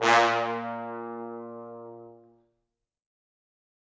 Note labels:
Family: brass; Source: acoustic; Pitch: A#2; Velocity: 50; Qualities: bright, fast decay, reverb

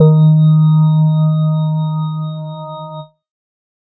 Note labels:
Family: organ; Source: electronic; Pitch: D#3; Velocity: 75

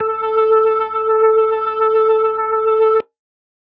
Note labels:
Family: organ; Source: electronic; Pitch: A4; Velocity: 75

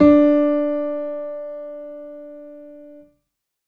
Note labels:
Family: keyboard; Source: acoustic; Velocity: 100; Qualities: reverb

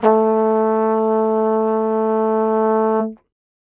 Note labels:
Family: brass; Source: acoustic; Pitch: A3; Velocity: 25

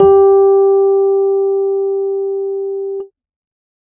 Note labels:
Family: keyboard; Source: electronic; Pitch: G4; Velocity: 75

